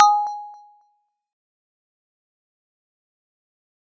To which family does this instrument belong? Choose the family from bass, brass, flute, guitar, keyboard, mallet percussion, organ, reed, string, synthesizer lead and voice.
mallet percussion